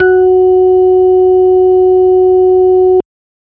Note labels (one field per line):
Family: organ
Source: electronic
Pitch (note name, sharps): F#4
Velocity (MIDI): 127